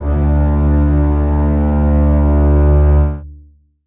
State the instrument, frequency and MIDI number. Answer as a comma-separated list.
acoustic string instrument, 73.42 Hz, 38